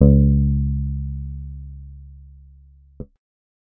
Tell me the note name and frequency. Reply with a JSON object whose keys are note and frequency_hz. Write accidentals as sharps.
{"note": "C#2", "frequency_hz": 69.3}